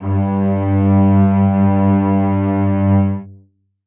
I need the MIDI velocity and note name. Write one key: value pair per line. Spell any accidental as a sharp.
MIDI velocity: 100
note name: G2